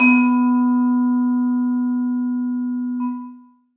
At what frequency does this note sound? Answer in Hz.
246.9 Hz